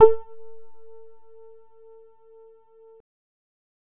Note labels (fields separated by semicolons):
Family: bass; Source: synthesizer; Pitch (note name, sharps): A4; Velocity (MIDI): 25; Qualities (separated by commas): dark, distorted